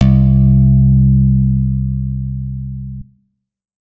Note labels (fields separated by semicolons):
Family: guitar; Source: electronic; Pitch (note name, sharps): C2; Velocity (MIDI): 127; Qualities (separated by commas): reverb